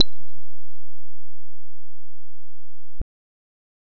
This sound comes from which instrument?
synthesizer bass